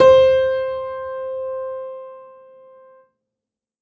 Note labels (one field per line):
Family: keyboard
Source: acoustic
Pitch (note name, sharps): C5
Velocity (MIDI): 100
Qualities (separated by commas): reverb